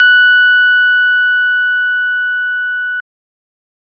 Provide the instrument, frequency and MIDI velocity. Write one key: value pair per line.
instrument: electronic organ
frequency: 1480 Hz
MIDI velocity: 100